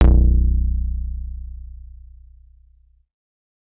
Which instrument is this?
synthesizer bass